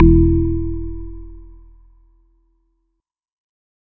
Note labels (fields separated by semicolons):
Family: organ; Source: electronic; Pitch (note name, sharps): E1; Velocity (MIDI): 75